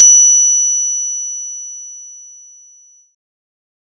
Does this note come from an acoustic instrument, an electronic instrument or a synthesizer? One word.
synthesizer